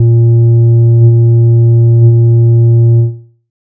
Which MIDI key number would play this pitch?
46